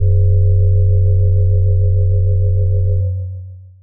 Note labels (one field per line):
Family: mallet percussion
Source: electronic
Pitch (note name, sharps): F#0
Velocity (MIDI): 25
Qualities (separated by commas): long release